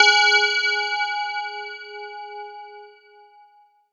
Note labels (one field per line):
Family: mallet percussion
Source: electronic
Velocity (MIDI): 100